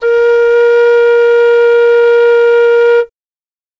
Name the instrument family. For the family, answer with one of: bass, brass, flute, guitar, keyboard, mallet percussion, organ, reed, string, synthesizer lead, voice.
flute